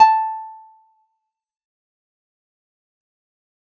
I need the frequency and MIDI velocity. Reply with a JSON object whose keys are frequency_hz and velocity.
{"frequency_hz": 880, "velocity": 50}